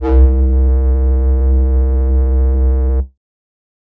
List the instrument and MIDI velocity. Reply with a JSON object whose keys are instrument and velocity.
{"instrument": "synthesizer flute", "velocity": 75}